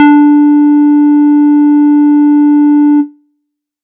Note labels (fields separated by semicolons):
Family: bass; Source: synthesizer; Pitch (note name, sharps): D4; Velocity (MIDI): 127